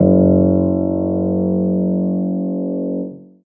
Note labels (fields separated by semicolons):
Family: keyboard; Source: acoustic; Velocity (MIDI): 25; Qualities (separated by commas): reverb